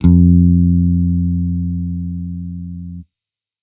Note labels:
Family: bass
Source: electronic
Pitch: F2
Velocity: 50

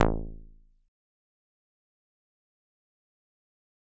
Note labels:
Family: mallet percussion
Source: acoustic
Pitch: A0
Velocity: 50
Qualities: fast decay, percussive

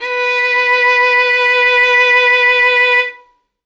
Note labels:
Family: string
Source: acoustic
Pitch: B4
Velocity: 25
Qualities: bright

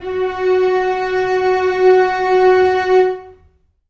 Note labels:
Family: string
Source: acoustic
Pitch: F#4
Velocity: 25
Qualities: reverb

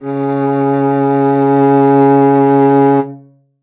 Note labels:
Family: string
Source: acoustic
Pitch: C#3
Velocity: 25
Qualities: reverb

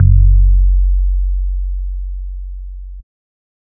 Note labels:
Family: bass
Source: synthesizer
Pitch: F#1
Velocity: 50

